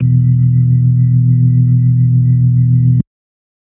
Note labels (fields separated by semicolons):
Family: organ; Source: electronic; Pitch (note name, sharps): E1; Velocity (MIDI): 75; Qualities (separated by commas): dark